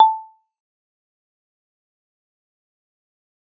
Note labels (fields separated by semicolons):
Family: mallet percussion; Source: acoustic; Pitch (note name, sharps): A5; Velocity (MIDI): 50; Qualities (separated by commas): dark, fast decay, percussive, reverb